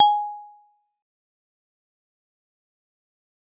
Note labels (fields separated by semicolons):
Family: mallet percussion; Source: acoustic; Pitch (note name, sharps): G#5; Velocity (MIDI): 25; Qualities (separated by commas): fast decay, percussive